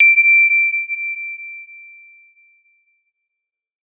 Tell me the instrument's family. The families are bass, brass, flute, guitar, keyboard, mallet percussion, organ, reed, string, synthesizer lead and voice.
mallet percussion